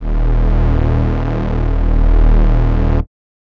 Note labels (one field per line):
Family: reed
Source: acoustic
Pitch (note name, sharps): D#1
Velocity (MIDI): 100